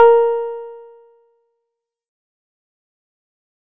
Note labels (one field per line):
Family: guitar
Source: synthesizer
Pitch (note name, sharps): A#4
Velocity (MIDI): 100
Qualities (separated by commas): dark, fast decay